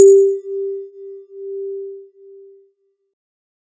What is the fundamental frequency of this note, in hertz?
392 Hz